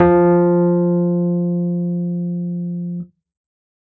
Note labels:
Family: keyboard; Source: electronic; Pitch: F3; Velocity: 100

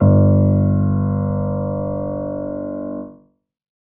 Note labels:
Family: keyboard; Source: acoustic; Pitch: G1; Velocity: 25; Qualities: reverb

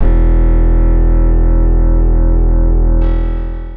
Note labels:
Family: guitar; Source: acoustic; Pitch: E1; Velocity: 127; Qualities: reverb

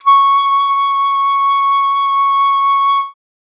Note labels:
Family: flute; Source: acoustic; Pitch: C#6; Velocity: 25

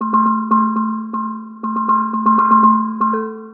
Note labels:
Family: mallet percussion; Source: synthesizer; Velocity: 75; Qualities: long release, multiphonic, percussive, tempo-synced

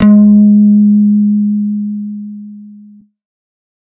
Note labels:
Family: bass; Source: synthesizer; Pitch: G#3; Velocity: 100; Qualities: distorted

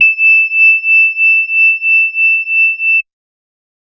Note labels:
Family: organ; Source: electronic; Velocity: 127; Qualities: bright

